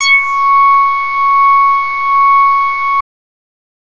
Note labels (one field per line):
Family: bass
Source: synthesizer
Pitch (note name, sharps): C#6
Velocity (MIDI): 50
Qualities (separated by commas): distorted